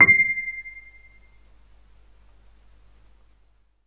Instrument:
electronic keyboard